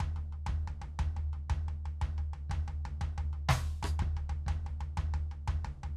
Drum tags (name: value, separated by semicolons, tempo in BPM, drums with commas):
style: jazz; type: beat; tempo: 120 BPM; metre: 4/4; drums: snare, cross-stick, floor tom, kick